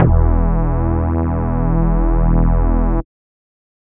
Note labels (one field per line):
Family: bass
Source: synthesizer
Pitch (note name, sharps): E1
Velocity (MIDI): 100